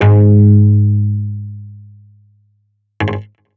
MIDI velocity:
127